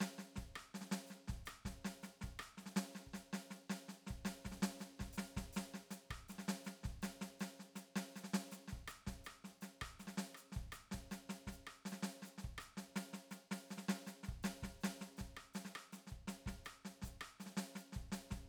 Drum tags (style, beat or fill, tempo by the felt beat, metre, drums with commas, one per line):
Venezuelan merengue
beat
324 eighth notes per minute
5/8
hi-hat pedal, snare, cross-stick, kick